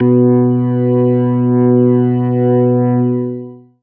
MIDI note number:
47